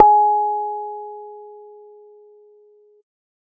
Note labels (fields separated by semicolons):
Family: bass; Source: synthesizer; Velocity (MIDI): 127